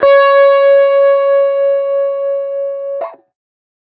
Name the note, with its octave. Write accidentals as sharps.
C#5